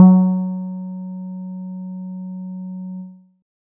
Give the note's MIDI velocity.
50